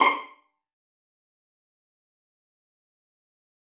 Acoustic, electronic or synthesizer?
acoustic